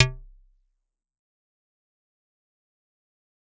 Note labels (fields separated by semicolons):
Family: mallet percussion; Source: acoustic; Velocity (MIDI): 100; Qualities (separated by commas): fast decay, percussive